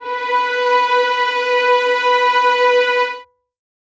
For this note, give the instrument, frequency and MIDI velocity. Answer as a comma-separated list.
acoustic string instrument, 493.9 Hz, 50